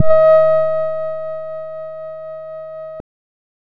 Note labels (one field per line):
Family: bass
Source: synthesizer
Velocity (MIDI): 50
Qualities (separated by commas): dark, distorted, non-linear envelope